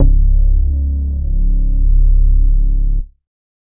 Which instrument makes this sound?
synthesizer bass